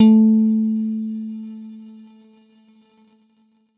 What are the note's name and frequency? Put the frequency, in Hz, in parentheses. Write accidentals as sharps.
A3 (220 Hz)